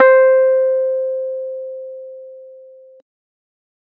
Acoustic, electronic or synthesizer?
electronic